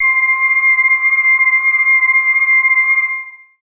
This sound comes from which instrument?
synthesizer voice